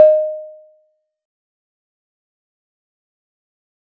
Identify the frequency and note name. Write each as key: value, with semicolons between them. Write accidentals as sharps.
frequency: 622.3 Hz; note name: D#5